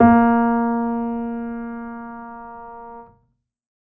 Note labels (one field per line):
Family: keyboard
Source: acoustic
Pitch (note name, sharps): A#3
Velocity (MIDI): 25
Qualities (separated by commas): reverb